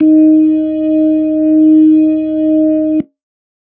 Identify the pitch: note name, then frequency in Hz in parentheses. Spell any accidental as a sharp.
D#4 (311.1 Hz)